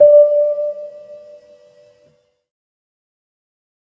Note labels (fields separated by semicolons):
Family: keyboard; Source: electronic; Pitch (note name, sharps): D5; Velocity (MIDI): 75; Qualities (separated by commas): dark, fast decay